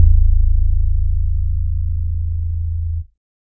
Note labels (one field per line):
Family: organ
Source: electronic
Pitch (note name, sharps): A0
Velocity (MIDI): 50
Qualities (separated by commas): dark